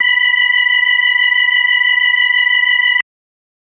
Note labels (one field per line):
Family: organ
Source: electronic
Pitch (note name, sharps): B5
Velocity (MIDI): 75